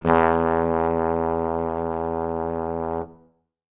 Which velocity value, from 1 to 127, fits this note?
50